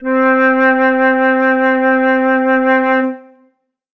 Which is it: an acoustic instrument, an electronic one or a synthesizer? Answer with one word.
acoustic